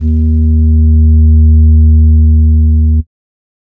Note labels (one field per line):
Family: flute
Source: synthesizer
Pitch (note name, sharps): D#2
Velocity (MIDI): 25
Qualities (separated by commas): dark